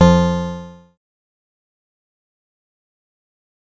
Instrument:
synthesizer bass